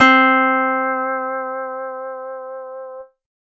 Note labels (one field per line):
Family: guitar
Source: acoustic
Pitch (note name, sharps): C4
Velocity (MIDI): 100